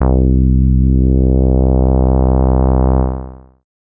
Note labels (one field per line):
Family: bass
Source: synthesizer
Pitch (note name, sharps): C2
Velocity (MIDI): 100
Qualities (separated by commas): distorted, long release